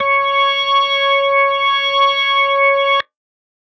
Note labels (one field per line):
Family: organ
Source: electronic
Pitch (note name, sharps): C#5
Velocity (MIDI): 75